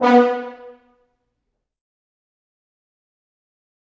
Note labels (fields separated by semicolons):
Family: brass; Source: acoustic; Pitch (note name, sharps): B3; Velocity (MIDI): 100; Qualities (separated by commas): fast decay, percussive, reverb